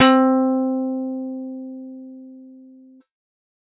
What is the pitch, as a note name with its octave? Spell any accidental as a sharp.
C4